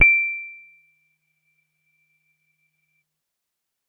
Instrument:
electronic guitar